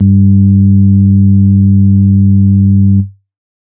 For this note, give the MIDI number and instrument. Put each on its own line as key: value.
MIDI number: 43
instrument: electronic organ